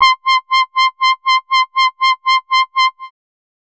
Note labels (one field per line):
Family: bass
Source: synthesizer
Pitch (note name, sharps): C6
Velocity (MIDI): 50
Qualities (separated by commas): bright, distorted, tempo-synced